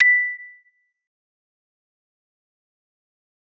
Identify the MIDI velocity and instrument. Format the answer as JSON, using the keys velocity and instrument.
{"velocity": 75, "instrument": "acoustic mallet percussion instrument"}